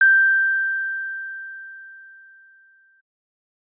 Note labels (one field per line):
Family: keyboard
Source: electronic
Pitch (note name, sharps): G6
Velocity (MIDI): 127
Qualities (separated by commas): bright